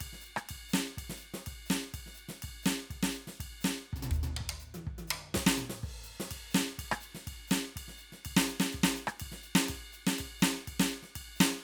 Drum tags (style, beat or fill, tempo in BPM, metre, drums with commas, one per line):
calypso
beat
124 BPM
4/4
crash, ride, ride bell, hi-hat pedal, percussion, snare, cross-stick, high tom, mid tom, kick